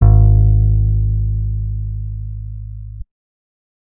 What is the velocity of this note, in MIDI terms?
25